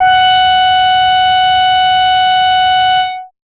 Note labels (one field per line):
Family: bass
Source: synthesizer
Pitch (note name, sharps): F#5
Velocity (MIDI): 75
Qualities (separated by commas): bright, distorted